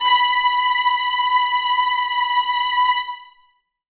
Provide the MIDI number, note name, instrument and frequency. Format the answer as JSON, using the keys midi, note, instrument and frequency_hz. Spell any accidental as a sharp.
{"midi": 83, "note": "B5", "instrument": "acoustic string instrument", "frequency_hz": 987.8}